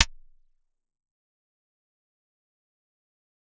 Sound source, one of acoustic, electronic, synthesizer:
acoustic